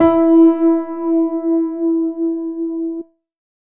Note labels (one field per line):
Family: keyboard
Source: electronic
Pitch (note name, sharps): E4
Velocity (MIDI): 75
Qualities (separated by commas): reverb